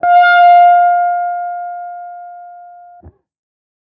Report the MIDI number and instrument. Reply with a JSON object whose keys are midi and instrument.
{"midi": 77, "instrument": "electronic guitar"}